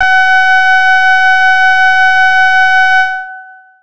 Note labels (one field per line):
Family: keyboard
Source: electronic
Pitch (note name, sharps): F#5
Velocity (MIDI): 50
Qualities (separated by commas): distorted, long release